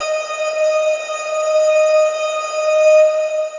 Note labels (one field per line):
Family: guitar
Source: electronic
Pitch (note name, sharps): D#5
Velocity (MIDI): 25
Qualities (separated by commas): long release